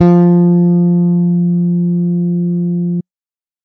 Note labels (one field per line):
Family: bass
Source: electronic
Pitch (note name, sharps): F3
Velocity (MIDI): 127